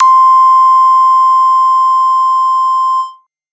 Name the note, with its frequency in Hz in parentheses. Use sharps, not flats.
C6 (1047 Hz)